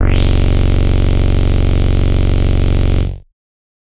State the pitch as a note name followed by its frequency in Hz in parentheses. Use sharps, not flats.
F#0 (23.12 Hz)